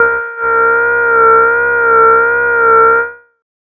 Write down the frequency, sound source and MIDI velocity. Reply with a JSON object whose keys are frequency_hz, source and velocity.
{"frequency_hz": 466.2, "source": "synthesizer", "velocity": 127}